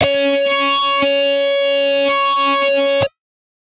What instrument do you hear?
electronic guitar